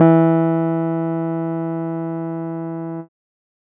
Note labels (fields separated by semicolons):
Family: keyboard; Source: electronic; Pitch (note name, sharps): E3; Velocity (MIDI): 127